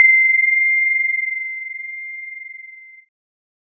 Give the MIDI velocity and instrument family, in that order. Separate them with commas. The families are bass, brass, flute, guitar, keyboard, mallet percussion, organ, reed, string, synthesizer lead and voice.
50, keyboard